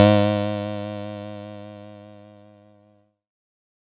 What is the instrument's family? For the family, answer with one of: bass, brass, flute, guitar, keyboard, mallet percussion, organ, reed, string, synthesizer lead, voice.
keyboard